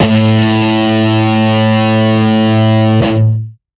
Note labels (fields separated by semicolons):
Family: guitar; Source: electronic; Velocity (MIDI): 100; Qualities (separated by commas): distorted, long release